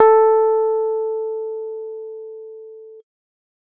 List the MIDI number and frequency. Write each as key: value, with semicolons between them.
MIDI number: 69; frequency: 440 Hz